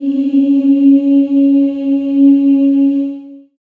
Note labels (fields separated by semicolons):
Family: voice; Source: acoustic; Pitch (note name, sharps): C#4; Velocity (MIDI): 25; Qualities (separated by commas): long release, reverb